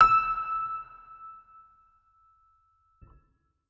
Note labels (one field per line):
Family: organ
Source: electronic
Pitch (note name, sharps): E6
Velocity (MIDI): 100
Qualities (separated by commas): reverb